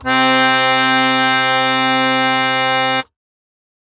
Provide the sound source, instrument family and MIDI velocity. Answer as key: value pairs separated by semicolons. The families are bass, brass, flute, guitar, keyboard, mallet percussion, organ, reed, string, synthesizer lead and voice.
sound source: acoustic; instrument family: keyboard; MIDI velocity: 127